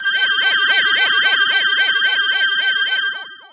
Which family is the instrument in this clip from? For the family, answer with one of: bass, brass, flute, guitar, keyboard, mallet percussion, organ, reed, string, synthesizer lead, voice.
voice